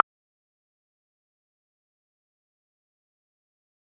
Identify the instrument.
electronic guitar